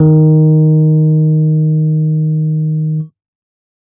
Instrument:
electronic keyboard